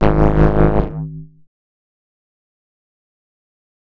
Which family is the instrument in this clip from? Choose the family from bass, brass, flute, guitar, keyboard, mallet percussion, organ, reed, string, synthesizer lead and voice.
bass